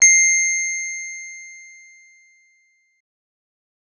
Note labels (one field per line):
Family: keyboard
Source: electronic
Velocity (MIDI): 25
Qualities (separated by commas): bright